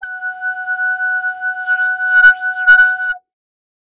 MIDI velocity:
100